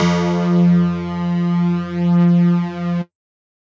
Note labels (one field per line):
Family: mallet percussion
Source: electronic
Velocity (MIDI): 100